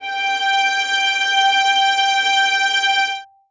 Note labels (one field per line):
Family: string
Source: acoustic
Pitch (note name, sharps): G5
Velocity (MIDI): 50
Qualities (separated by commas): reverb